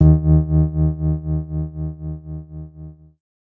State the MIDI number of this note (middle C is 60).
39